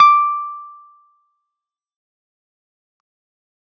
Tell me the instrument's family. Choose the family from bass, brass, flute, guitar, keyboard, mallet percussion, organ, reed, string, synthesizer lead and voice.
keyboard